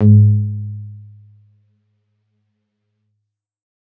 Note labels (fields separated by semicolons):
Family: keyboard; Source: electronic; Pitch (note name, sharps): G#2; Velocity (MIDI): 100; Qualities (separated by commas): dark